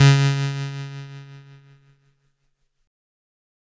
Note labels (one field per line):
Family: keyboard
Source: electronic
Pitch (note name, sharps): C#3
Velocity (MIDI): 50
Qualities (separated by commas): bright, distorted